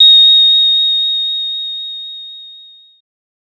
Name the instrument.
synthesizer bass